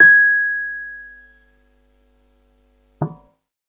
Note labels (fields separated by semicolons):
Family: keyboard; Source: electronic; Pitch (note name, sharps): G#6; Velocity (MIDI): 25